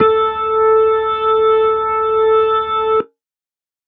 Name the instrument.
electronic organ